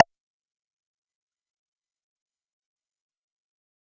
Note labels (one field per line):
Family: bass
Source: synthesizer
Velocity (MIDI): 25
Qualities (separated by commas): distorted, fast decay, percussive